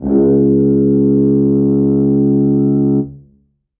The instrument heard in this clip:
acoustic brass instrument